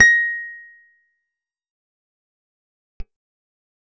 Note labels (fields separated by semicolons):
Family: guitar; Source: acoustic; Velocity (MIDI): 25; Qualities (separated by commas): fast decay, percussive